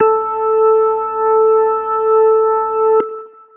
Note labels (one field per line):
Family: organ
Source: electronic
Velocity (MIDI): 127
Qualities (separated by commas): long release